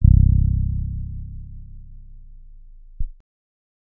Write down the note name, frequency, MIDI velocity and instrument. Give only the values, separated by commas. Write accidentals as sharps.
C1, 32.7 Hz, 25, electronic keyboard